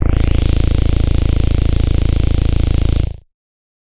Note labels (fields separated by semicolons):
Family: bass; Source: synthesizer; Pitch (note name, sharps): A-1; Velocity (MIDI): 50; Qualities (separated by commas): bright, distorted